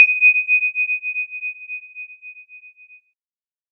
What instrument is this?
synthesizer keyboard